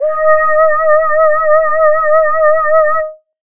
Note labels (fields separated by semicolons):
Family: voice; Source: synthesizer; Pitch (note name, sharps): D#5; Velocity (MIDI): 127